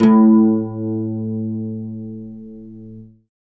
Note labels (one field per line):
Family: guitar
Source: acoustic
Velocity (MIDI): 50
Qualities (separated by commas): reverb